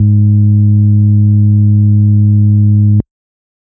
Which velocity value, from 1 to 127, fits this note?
127